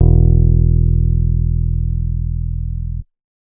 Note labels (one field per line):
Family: bass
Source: synthesizer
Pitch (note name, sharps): E1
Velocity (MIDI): 100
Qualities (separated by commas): dark, reverb